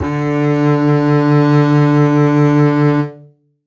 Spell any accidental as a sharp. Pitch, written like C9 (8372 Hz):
D3 (146.8 Hz)